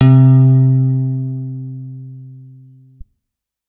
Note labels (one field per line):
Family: guitar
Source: electronic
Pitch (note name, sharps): C3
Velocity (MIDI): 100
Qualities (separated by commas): reverb